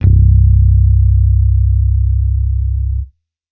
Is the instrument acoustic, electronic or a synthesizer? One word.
electronic